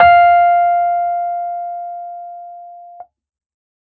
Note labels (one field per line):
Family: keyboard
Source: electronic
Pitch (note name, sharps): F5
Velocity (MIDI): 127